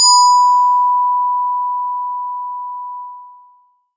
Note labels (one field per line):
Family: mallet percussion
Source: electronic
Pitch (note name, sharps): B5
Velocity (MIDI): 75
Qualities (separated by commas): bright, long release, multiphonic